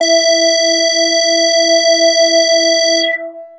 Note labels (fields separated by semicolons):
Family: bass; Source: synthesizer; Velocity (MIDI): 127; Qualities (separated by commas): distorted, long release, multiphonic